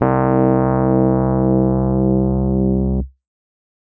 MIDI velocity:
50